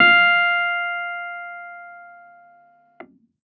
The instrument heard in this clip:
electronic keyboard